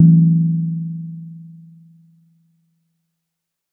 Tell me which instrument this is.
acoustic mallet percussion instrument